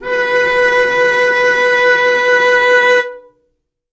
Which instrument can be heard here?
acoustic string instrument